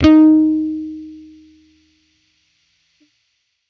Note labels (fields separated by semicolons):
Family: bass; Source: electronic; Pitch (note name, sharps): D#4; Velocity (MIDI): 25; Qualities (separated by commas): distorted